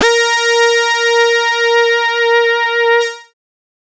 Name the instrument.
synthesizer bass